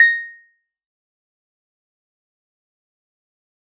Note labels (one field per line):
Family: guitar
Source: acoustic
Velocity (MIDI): 127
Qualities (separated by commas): fast decay, percussive